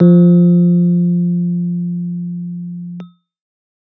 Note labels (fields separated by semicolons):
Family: keyboard; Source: electronic; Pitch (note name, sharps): F3; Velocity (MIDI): 25; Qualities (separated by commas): dark